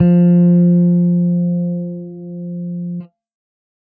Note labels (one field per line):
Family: bass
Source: electronic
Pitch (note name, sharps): F3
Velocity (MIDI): 75